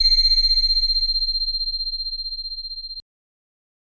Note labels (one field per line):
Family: bass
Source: synthesizer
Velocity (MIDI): 50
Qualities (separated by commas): bright, distorted, multiphonic